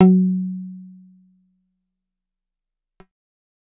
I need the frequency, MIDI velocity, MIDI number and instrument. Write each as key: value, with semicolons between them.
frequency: 185 Hz; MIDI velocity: 50; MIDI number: 54; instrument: acoustic guitar